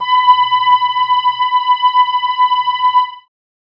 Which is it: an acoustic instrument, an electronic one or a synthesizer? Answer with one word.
synthesizer